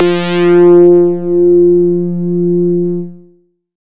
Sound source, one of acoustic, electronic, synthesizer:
synthesizer